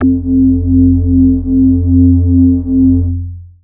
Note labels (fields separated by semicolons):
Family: bass; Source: synthesizer; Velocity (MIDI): 75; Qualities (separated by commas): distorted, long release, multiphonic